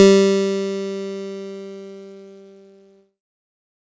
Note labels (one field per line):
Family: keyboard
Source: electronic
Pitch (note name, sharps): G3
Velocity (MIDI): 127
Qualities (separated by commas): bright, distorted